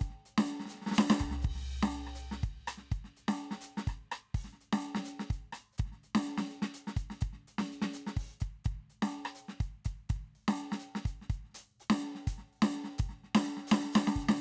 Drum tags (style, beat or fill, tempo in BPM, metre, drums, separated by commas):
Latin, beat, 125 BPM, 3/4, crash, closed hi-hat, open hi-hat, hi-hat pedal, snare, cross-stick, high tom, floor tom, kick